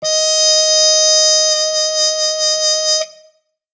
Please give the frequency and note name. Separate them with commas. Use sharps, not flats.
622.3 Hz, D#5